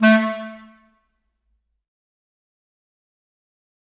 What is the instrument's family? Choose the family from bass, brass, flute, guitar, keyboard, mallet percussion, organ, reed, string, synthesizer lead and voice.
reed